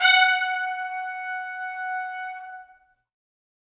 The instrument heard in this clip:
acoustic brass instrument